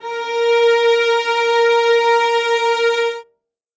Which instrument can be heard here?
acoustic string instrument